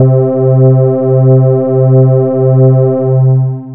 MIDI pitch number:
48